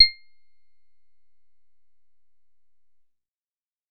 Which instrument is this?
synthesizer bass